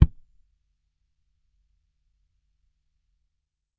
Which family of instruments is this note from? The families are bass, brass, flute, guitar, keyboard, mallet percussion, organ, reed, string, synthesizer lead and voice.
bass